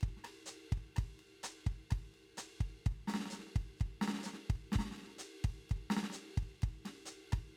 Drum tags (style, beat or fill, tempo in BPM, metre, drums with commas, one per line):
bossa nova
beat
127 BPM
4/4
ride, hi-hat pedal, snare, cross-stick, kick